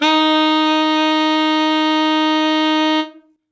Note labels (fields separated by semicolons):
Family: reed; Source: acoustic; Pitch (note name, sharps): D#4; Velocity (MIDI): 100; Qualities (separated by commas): reverb